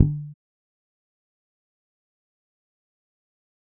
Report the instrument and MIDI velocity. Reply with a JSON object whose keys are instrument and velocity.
{"instrument": "electronic bass", "velocity": 25}